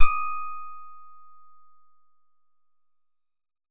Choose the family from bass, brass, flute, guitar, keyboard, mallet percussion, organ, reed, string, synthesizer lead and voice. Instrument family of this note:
guitar